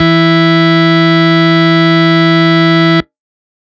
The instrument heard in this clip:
electronic organ